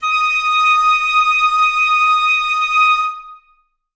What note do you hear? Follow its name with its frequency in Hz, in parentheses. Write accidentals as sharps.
D#6 (1245 Hz)